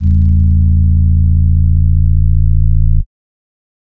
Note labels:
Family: flute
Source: synthesizer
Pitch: A0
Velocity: 127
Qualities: dark

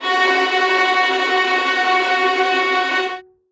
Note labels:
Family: string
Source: acoustic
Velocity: 100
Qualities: bright, non-linear envelope, reverb

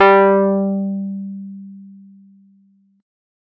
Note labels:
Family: keyboard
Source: electronic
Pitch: G3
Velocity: 100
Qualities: distorted

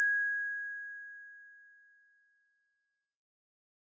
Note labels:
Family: mallet percussion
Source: acoustic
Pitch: G#6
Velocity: 50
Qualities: bright

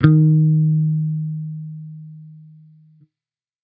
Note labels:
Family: bass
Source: electronic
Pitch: D#3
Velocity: 127

